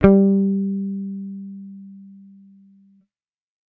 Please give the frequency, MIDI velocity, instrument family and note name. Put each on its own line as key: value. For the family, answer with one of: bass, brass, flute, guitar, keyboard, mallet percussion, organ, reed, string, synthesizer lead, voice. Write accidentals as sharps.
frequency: 196 Hz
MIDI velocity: 127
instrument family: bass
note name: G3